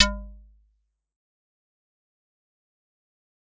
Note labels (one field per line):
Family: mallet percussion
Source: acoustic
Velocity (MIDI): 25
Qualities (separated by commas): fast decay, percussive